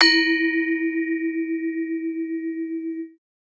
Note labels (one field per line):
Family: mallet percussion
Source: acoustic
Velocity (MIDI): 25